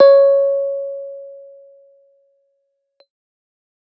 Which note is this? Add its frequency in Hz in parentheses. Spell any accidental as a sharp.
C#5 (554.4 Hz)